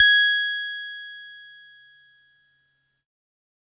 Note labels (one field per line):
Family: keyboard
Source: electronic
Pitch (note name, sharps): G#6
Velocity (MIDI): 100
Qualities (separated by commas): bright, distorted